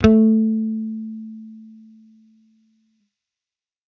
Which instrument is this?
electronic bass